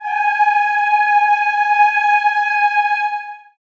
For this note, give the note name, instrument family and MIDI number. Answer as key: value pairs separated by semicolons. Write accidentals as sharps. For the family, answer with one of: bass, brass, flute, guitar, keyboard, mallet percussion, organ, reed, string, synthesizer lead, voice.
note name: G#5; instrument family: voice; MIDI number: 80